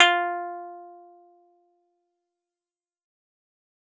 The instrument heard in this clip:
acoustic guitar